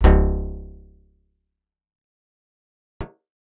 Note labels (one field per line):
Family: guitar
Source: acoustic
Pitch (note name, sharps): C#1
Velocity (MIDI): 100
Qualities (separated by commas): fast decay, reverb